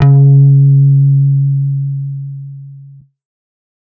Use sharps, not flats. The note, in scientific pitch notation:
C#3